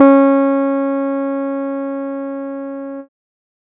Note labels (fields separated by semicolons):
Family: keyboard; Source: electronic; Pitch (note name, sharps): C#4; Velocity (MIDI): 50